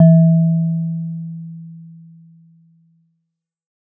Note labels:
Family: mallet percussion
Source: acoustic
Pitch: E3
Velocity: 25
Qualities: dark

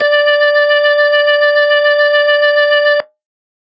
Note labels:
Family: organ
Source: electronic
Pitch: D5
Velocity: 25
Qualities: distorted

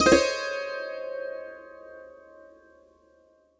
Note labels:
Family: guitar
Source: acoustic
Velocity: 100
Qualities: bright, reverb

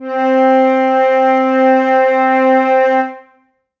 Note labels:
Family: flute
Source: acoustic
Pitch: C4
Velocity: 127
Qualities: dark, reverb

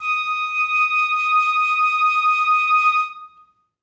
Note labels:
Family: flute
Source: acoustic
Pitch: D#6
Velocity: 25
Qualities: reverb

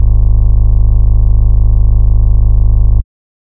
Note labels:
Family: bass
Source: synthesizer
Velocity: 100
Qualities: dark, distorted

